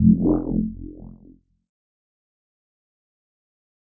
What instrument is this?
electronic keyboard